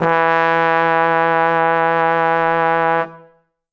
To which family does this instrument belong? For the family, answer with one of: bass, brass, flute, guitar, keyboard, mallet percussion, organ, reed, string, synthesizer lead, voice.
brass